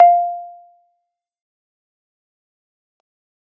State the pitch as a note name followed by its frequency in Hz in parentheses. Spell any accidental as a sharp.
F5 (698.5 Hz)